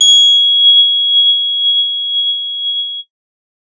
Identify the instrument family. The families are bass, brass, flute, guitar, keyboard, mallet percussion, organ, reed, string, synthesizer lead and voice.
bass